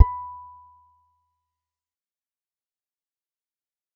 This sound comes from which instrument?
acoustic guitar